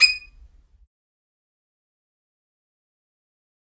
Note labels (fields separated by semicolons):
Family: string; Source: acoustic; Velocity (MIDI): 75; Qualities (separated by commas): fast decay, percussive, reverb